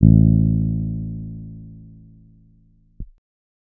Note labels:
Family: keyboard; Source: electronic; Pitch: A1; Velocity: 50; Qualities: dark

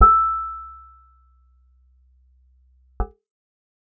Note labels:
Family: guitar; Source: acoustic; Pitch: E6; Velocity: 25; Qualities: dark

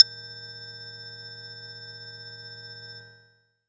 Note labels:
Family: bass; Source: synthesizer; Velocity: 50; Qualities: bright, multiphonic

